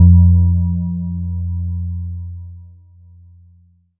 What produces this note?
electronic mallet percussion instrument